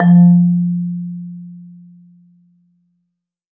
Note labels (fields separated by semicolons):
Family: mallet percussion; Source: acoustic; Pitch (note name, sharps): F3; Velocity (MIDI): 75; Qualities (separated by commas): dark, reverb